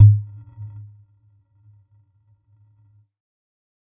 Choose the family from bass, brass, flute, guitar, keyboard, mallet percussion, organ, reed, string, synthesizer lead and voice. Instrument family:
mallet percussion